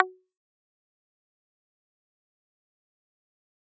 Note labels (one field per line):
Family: guitar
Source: electronic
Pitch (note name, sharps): F#4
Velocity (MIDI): 100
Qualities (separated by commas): fast decay, percussive